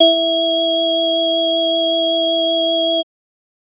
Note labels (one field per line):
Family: organ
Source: electronic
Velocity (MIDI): 50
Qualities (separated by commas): multiphonic